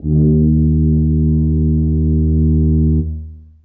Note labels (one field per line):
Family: brass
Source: acoustic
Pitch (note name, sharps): D#2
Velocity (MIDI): 25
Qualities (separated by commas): dark, long release, reverb